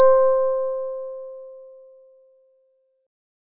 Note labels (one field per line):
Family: organ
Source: electronic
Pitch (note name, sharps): C5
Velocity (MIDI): 100